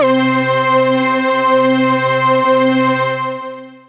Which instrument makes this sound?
synthesizer lead